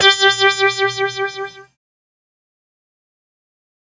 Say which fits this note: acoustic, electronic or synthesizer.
synthesizer